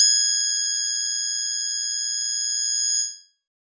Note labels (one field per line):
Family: keyboard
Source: electronic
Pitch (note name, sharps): G#6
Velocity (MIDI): 127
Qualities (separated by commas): multiphonic